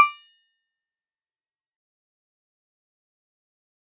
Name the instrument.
acoustic mallet percussion instrument